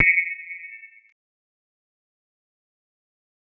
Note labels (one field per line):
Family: mallet percussion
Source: synthesizer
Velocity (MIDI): 75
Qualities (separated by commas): fast decay, multiphonic